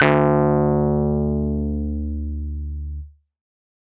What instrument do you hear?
electronic keyboard